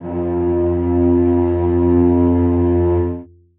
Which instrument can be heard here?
acoustic string instrument